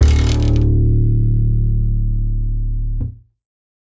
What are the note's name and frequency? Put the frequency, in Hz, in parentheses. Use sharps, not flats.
D1 (36.71 Hz)